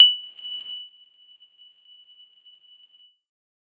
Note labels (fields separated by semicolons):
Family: mallet percussion; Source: electronic; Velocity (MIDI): 75; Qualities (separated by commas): bright, non-linear envelope